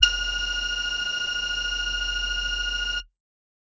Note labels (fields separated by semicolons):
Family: voice; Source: synthesizer; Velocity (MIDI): 50; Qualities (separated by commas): multiphonic